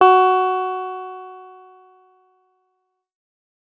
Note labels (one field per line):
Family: guitar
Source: electronic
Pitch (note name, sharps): F#4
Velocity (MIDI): 25